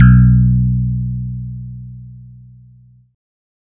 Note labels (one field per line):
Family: bass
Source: synthesizer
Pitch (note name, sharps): B1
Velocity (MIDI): 25